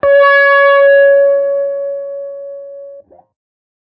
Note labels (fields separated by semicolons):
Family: guitar; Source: electronic; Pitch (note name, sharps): C#5; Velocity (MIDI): 127; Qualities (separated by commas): distorted, non-linear envelope